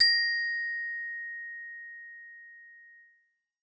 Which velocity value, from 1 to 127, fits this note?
75